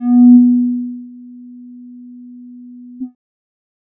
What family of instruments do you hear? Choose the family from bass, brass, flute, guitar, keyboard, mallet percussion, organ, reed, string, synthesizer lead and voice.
bass